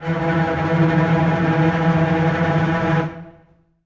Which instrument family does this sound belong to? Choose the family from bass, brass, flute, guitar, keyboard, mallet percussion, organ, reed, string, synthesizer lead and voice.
string